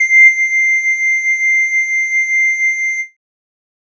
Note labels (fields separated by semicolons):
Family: flute; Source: synthesizer; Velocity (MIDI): 100; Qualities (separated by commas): distorted